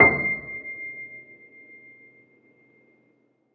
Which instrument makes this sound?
acoustic keyboard